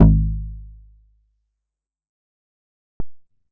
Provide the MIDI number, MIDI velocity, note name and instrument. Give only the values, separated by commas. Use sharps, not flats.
32, 100, G#1, synthesizer bass